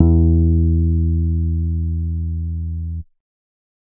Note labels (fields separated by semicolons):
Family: bass; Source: synthesizer; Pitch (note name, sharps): E2; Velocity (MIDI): 75; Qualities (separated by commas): dark, reverb